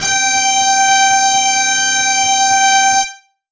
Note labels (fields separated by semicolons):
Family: guitar; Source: electronic; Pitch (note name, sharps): G5; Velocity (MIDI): 127; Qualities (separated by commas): distorted